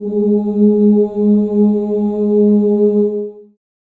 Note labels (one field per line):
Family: voice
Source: acoustic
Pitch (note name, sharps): G#3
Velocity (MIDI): 75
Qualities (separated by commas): dark, long release, reverb